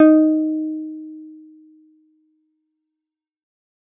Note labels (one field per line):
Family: keyboard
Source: electronic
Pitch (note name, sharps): D#4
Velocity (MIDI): 50